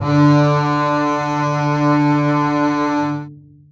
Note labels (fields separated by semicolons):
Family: string; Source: acoustic; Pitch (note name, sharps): D3; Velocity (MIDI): 100; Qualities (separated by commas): long release, reverb